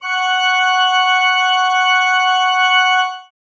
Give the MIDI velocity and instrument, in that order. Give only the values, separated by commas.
127, acoustic organ